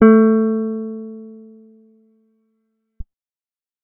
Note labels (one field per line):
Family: guitar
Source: acoustic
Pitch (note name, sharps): A3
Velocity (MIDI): 25